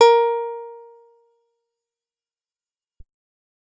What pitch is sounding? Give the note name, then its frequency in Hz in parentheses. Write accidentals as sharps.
A#4 (466.2 Hz)